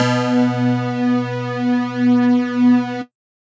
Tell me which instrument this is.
electronic mallet percussion instrument